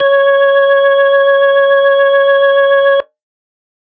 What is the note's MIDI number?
73